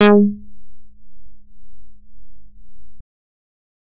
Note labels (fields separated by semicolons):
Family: bass; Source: synthesizer; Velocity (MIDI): 127; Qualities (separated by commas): distorted